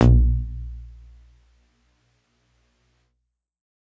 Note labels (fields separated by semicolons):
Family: keyboard; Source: electronic; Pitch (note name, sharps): A#1; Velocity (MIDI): 127